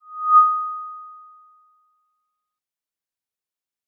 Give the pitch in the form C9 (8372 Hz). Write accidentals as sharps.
D#6 (1245 Hz)